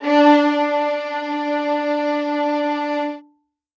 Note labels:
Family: string; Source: acoustic; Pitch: D4; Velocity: 127; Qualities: reverb

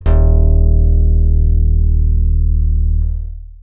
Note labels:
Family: bass; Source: synthesizer; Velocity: 127; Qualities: dark, long release

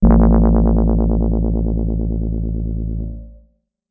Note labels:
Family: keyboard; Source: electronic; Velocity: 75; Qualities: dark, distorted

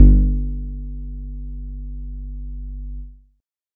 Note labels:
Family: guitar; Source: synthesizer; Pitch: G1; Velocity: 75; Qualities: dark

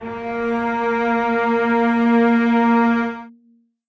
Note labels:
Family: string; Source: acoustic; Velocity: 50; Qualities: reverb

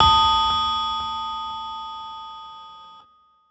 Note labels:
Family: keyboard; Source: electronic; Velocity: 100; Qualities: bright, distorted

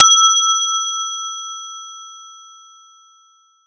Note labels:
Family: mallet percussion; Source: acoustic; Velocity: 100; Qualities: bright, multiphonic

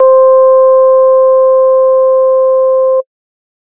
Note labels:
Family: organ; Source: electronic; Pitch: C5; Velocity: 25

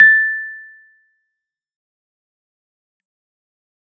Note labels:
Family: keyboard; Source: electronic; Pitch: A6; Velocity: 25; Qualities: fast decay, percussive

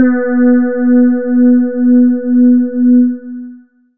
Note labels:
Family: voice; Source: synthesizer; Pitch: B3; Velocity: 50; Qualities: dark, long release

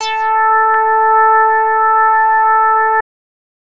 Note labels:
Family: bass; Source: synthesizer; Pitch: A4; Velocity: 50; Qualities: distorted

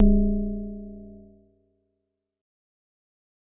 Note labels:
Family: mallet percussion; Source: acoustic; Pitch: A#0; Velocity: 100; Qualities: fast decay

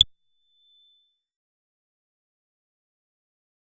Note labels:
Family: bass; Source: synthesizer; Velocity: 127; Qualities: fast decay, percussive

